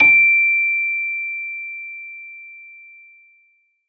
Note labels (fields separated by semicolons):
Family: mallet percussion; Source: acoustic; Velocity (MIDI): 127; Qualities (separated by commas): reverb